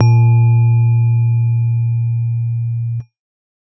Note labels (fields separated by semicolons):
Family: keyboard; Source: electronic; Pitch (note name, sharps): A#2; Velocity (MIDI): 127